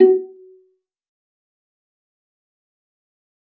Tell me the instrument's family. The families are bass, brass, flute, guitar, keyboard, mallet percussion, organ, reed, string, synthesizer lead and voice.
string